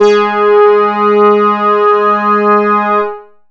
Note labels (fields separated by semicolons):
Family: bass; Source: synthesizer; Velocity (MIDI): 100; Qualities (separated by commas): bright, distorted